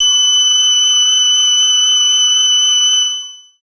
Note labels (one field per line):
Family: voice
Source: synthesizer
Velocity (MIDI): 50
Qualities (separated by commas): bright, long release